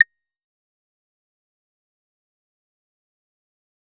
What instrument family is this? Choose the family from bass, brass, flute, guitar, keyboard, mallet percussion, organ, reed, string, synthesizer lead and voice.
bass